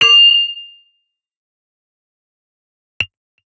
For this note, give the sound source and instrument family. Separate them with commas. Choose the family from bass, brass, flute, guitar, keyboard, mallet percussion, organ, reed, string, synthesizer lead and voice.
electronic, guitar